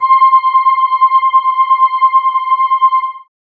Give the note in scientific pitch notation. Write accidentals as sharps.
C6